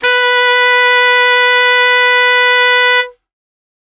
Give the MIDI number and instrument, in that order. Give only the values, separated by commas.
71, acoustic reed instrument